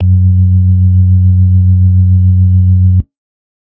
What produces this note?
electronic organ